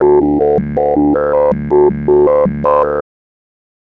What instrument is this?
synthesizer bass